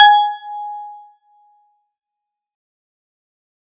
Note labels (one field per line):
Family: guitar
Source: synthesizer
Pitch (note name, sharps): G#5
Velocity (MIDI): 75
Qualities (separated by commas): fast decay